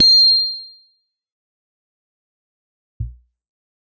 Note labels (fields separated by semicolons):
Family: guitar; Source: electronic; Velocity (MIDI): 100; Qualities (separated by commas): bright, distorted, fast decay